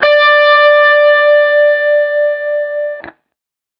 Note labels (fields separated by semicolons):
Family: guitar; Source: electronic; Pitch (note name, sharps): D5; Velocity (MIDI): 127; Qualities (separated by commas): distorted